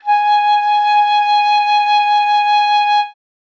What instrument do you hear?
acoustic flute